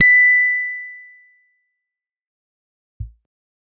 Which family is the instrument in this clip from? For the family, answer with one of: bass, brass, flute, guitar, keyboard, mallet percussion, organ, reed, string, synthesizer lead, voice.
guitar